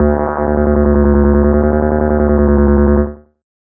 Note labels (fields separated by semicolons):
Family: bass; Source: synthesizer; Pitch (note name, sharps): D2; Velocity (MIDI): 100; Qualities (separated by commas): distorted, tempo-synced